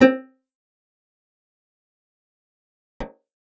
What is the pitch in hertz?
261.6 Hz